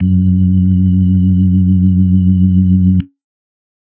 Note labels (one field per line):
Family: organ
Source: electronic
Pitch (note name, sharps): F#2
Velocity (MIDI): 100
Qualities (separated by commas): dark, reverb